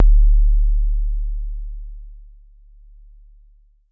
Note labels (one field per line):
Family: keyboard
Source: electronic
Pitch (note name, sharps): D1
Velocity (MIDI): 50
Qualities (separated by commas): dark, long release